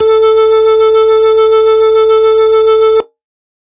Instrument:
electronic organ